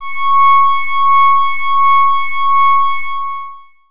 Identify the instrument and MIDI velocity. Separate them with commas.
electronic organ, 25